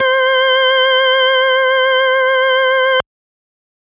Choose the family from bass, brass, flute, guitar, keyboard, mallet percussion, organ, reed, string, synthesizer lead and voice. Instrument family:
organ